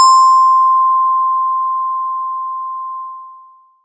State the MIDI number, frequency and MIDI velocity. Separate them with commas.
84, 1047 Hz, 25